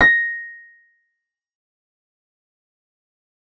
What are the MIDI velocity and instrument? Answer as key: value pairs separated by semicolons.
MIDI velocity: 100; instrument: synthesizer keyboard